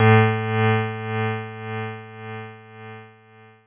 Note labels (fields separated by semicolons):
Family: keyboard; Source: electronic; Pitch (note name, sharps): A2; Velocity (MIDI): 127